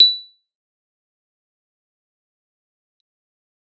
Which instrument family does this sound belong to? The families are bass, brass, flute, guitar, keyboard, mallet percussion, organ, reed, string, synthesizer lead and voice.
keyboard